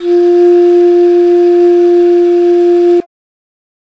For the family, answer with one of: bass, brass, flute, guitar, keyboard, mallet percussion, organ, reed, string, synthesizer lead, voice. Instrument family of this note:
flute